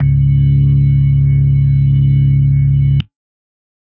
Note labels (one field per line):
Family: organ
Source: electronic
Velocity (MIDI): 75